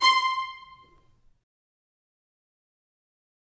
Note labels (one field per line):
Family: string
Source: acoustic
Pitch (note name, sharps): C6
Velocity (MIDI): 25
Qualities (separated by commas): fast decay, reverb